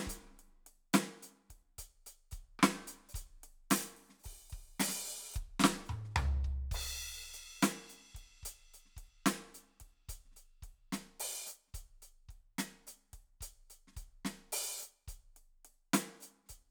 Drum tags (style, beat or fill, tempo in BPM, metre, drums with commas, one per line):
blues shuffle
beat
72 BPM
4/4
crash, closed hi-hat, open hi-hat, hi-hat pedal, snare, cross-stick, mid tom, floor tom, kick